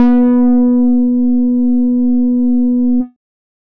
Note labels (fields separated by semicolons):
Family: bass; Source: synthesizer; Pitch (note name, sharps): B3; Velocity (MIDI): 25; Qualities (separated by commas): distorted, multiphonic, tempo-synced